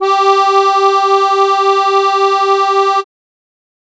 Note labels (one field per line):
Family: keyboard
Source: acoustic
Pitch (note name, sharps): G4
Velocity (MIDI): 127